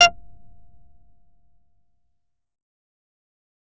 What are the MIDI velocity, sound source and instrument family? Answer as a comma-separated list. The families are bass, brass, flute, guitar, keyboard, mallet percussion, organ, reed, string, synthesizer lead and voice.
75, synthesizer, bass